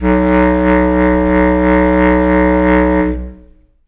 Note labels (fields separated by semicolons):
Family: reed; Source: acoustic; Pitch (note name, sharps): B1; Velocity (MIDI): 50; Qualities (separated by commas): long release, reverb